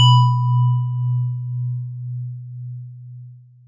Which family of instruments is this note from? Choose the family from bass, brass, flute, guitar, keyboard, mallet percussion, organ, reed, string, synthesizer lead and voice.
mallet percussion